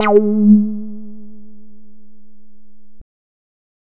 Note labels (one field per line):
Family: bass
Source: synthesizer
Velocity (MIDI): 50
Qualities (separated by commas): distorted